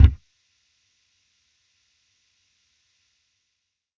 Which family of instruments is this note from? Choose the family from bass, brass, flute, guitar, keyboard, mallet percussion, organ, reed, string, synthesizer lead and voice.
bass